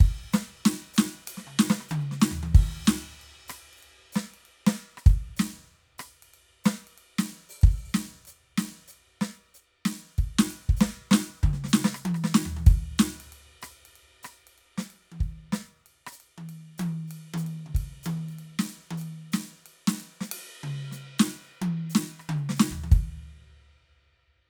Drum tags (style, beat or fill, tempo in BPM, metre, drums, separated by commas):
rock, beat, 95 BPM, 4/4, crash, ride, open hi-hat, hi-hat pedal, snare, cross-stick, high tom, mid tom, floor tom, kick